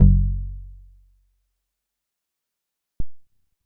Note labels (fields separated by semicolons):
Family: bass; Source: synthesizer; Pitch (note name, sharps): F#1; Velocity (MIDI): 50; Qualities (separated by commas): dark, fast decay